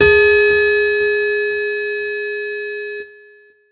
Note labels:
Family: keyboard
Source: electronic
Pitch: G#4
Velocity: 100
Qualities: bright, distorted

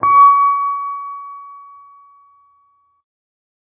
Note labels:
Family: guitar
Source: electronic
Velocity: 75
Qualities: non-linear envelope

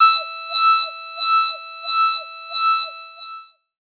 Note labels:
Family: voice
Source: synthesizer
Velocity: 100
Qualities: bright, long release, non-linear envelope, tempo-synced

